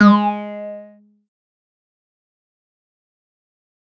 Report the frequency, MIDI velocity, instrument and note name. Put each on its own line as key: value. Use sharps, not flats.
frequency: 207.7 Hz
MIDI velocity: 25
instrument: synthesizer bass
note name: G#3